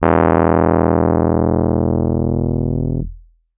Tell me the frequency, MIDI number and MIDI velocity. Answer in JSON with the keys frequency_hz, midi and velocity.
{"frequency_hz": 41.2, "midi": 28, "velocity": 75}